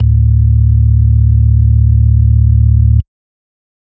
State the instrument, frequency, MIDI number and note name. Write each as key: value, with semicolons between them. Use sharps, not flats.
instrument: electronic organ; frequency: 36.71 Hz; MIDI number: 26; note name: D1